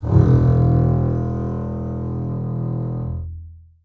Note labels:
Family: string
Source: acoustic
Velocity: 127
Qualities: long release, reverb

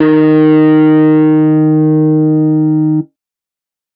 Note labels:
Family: guitar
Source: electronic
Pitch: D#3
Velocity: 100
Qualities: distorted

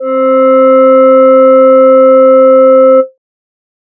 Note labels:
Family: voice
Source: synthesizer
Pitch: C4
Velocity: 50

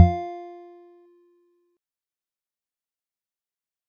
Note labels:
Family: mallet percussion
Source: acoustic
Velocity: 25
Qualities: fast decay, percussive

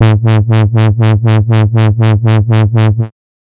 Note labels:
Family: bass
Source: synthesizer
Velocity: 50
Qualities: bright, distorted, tempo-synced

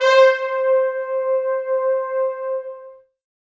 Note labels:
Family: brass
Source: acoustic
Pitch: C5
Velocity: 50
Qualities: bright, reverb

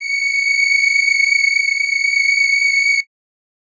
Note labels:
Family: reed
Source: acoustic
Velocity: 127

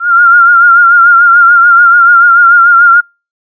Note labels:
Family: flute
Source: synthesizer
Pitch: F6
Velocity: 127

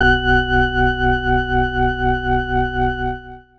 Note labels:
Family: organ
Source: electronic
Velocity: 25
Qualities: distorted

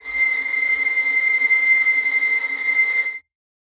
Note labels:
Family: string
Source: acoustic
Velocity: 75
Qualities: non-linear envelope, reverb

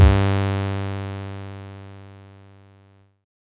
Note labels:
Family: bass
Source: synthesizer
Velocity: 50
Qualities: bright, distorted

